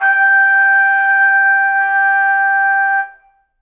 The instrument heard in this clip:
acoustic brass instrument